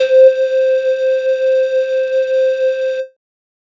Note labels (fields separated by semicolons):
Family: flute; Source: synthesizer; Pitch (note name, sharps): C5; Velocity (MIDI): 100; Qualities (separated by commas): distorted